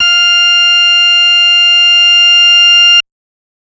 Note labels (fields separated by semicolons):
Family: organ; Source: electronic; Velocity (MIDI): 127; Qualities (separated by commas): bright, distorted